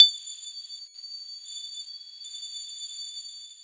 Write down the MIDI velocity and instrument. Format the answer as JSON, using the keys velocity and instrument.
{"velocity": 100, "instrument": "acoustic mallet percussion instrument"}